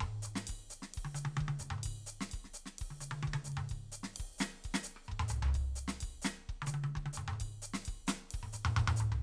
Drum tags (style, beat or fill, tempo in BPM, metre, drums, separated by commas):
Dominican merengue, beat, 130 BPM, 4/4, ride, ride bell, hi-hat pedal, snare, cross-stick, high tom, mid tom, floor tom, kick